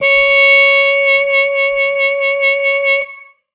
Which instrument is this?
acoustic brass instrument